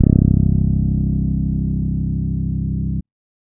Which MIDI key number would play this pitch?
24